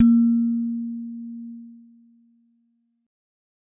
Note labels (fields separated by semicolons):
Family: mallet percussion; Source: acoustic; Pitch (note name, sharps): A#3; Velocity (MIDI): 50; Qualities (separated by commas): dark